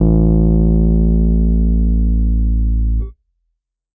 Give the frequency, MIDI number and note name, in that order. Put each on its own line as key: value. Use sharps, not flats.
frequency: 55 Hz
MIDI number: 33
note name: A1